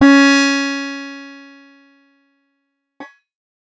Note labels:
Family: guitar; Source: acoustic; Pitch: C#4; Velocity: 75; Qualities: bright, distorted

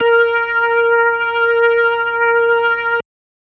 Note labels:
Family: organ; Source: electronic; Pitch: A#4; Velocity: 50; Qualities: distorted

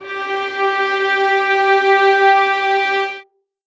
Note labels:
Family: string; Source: acoustic; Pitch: G4; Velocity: 25; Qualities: reverb

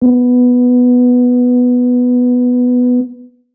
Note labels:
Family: brass; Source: acoustic; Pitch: B3; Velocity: 25; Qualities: dark

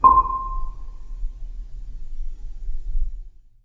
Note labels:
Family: mallet percussion; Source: acoustic; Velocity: 25; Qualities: reverb

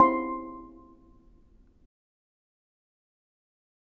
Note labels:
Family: mallet percussion; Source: acoustic; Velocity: 25; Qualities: fast decay, percussive, reverb

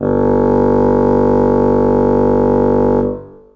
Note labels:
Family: reed; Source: acoustic; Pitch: G1; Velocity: 75; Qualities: long release, reverb

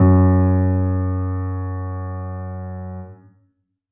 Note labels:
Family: keyboard; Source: acoustic; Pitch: F#2; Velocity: 75

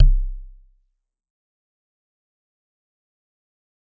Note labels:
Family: mallet percussion; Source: acoustic; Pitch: C1; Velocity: 100; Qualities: dark, fast decay, percussive

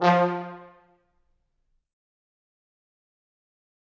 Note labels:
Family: brass; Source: acoustic; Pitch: F3; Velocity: 100; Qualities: fast decay, percussive, reverb

